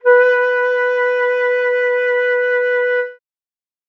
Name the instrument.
acoustic flute